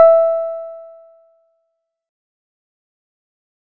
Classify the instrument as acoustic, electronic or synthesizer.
synthesizer